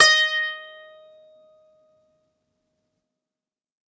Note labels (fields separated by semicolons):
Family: guitar; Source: acoustic; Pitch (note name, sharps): D#5; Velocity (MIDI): 100; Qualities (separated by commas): bright